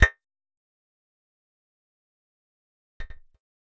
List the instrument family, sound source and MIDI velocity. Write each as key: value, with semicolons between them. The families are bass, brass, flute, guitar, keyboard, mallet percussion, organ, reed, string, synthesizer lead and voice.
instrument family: bass; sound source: synthesizer; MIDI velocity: 25